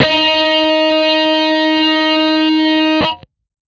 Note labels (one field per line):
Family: guitar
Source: electronic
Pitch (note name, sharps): D#4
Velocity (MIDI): 127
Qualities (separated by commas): distorted